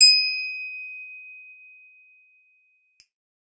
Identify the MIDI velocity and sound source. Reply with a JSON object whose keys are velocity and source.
{"velocity": 127, "source": "electronic"}